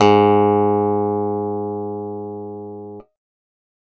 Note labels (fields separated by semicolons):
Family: keyboard; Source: electronic; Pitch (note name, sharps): G#2; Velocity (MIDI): 100